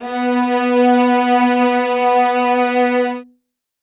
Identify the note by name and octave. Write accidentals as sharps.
B3